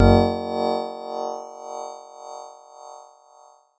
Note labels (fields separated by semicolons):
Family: keyboard; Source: electronic; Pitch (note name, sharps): F#1; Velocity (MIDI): 127